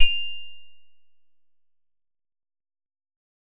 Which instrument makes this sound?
synthesizer guitar